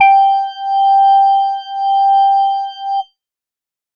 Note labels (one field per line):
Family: organ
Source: electronic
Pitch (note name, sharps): G5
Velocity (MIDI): 50